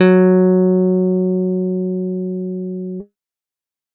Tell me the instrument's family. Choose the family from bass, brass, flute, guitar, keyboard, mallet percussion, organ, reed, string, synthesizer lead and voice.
guitar